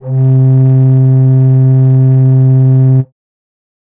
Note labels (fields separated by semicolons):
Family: flute; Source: acoustic; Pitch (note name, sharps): C3; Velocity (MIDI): 50; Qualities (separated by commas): dark